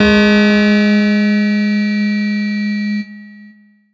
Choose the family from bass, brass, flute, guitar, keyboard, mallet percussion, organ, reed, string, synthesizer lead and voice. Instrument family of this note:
keyboard